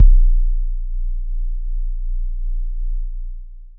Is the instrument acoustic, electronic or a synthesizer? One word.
synthesizer